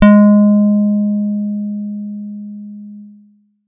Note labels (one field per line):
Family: guitar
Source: electronic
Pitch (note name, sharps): G#3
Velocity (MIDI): 25